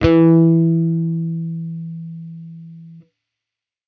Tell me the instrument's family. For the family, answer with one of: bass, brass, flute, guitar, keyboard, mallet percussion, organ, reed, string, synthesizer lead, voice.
bass